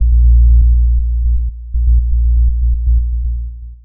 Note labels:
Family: synthesizer lead; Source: synthesizer; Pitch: A#1; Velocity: 127; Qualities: dark, long release, tempo-synced

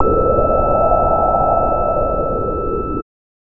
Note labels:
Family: bass; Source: synthesizer; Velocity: 25; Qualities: distorted

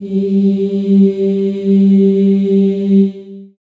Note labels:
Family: voice; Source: acoustic; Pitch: G3; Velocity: 50; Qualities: long release, reverb

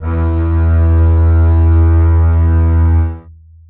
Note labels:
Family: string; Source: acoustic; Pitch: E2; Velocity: 25; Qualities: long release, reverb

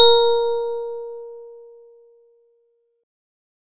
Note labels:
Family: organ; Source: electronic; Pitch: A#4; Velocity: 127

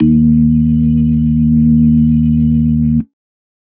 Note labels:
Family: organ; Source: electronic; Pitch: D#2; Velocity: 50; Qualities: dark

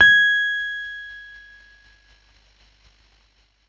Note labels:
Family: keyboard; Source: electronic; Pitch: G#6; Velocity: 25; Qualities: distorted, tempo-synced

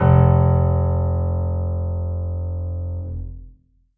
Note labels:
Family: keyboard; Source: acoustic; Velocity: 100; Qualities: reverb

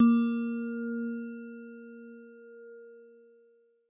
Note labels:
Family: mallet percussion; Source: acoustic; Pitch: A#3; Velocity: 127; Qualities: bright

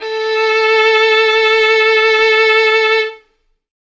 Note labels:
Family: string; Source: acoustic; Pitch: A4; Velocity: 25; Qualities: bright

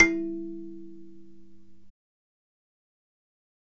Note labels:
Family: mallet percussion; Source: acoustic; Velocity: 100; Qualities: fast decay, reverb

